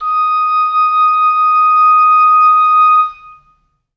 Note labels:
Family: reed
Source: acoustic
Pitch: D#6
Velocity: 25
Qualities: reverb

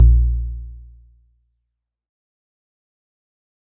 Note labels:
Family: guitar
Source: synthesizer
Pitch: A#1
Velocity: 100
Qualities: dark, fast decay

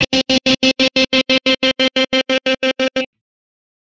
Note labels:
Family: guitar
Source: electronic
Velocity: 100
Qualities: bright, distorted, tempo-synced

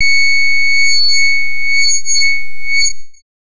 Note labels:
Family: bass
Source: synthesizer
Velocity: 100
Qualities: bright, distorted, non-linear envelope

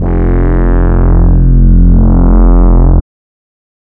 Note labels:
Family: reed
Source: synthesizer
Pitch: F1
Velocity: 75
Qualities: distorted, non-linear envelope

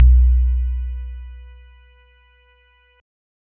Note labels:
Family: keyboard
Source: electronic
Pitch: B1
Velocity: 50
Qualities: dark

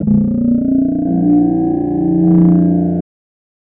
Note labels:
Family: voice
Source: synthesizer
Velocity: 25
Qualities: distorted

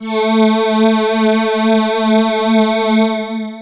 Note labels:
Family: voice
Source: synthesizer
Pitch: A3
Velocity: 50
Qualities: distorted, long release

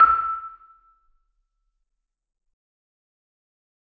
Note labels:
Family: mallet percussion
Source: acoustic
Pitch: E6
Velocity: 75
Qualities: fast decay, percussive, reverb

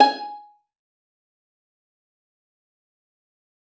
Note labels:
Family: string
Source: acoustic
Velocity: 75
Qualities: fast decay, percussive, reverb

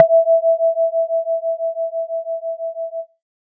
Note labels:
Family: synthesizer lead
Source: synthesizer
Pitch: E5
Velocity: 75

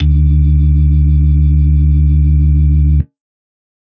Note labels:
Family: organ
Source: electronic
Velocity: 50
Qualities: dark

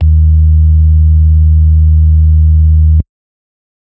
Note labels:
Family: organ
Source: electronic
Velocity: 25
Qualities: dark

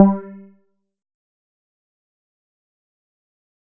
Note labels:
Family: bass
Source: synthesizer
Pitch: G3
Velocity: 127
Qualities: dark, fast decay, percussive

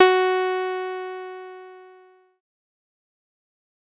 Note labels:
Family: bass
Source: synthesizer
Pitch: F#4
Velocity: 50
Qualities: distorted, fast decay

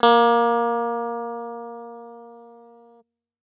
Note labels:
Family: guitar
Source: electronic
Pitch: A#3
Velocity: 100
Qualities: bright

